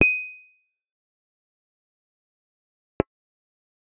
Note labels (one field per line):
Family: bass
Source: synthesizer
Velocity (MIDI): 25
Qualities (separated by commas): bright, fast decay, percussive